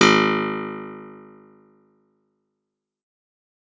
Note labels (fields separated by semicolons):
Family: guitar; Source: acoustic; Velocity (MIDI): 75; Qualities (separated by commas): bright, fast decay